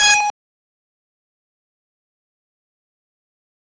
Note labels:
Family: bass; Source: synthesizer; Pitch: G#5; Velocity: 100; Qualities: bright, distorted, fast decay, percussive

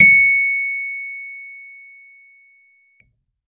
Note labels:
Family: keyboard; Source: electronic; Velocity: 75

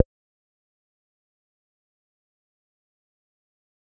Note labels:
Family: bass; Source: synthesizer; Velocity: 50; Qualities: fast decay, percussive

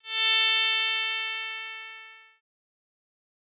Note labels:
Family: bass; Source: synthesizer; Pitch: A4; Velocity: 75; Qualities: bright, distorted, fast decay

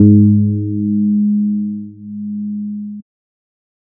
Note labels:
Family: bass; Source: synthesizer; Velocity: 25

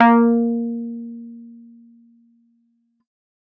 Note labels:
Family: keyboard; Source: electronic; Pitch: A#3; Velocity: 50

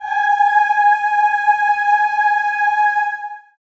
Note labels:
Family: voice; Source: acoustic; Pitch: G#5; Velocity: 100; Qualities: reverb

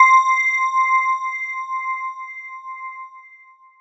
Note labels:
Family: mallet percussion; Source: electronic; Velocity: 25; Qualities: long release

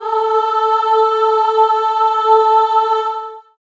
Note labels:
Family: voice; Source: acoustic; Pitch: A4; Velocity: 100; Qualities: reverb

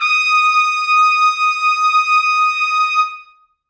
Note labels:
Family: brass; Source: acoustic; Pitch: D#6; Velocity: 127; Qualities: reverb

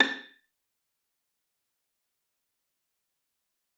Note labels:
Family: string; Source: acoustic; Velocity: 25; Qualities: fast decay, percussive, reverb

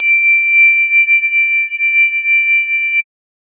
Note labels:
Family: mallet percussion; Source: synthesizer; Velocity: 127; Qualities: bright, multiphonic, non-linear envelope

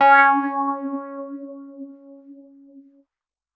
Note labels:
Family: keyboard; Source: electronic; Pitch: C#4; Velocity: 127; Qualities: non-linear envelope

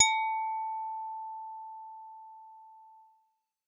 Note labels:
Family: bass; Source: synthesizer; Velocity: 100; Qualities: distorted

